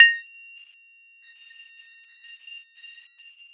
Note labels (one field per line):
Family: mallet percussion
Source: acoustic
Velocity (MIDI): 75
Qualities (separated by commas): long release, multiphonic, percussive